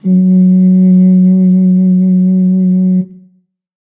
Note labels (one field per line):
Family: brass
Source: acoustic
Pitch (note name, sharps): F#3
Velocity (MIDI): 25